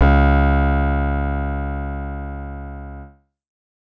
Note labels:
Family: keyboard; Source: synthesizer; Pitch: C#2; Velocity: 100; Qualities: distorted

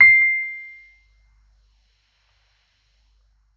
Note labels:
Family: keyboard; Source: electronic; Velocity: 50; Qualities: percussive

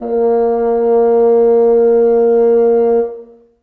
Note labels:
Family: reed; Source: acoustic; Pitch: A#3; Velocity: 25; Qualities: reverb

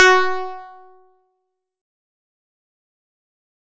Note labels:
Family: guitar; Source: acoustic; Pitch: F#4; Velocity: 75; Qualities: distorted, fast decay

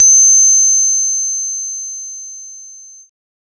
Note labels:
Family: bass; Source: synthesizer; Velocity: 25; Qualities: bright, distorted, multiphonic

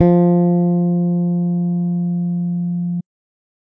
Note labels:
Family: bass; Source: electronic; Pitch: F3; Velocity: 75

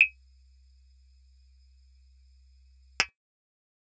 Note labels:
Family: bass; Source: synthesizer; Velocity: 127; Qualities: percussive

